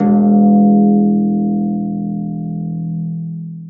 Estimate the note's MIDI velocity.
100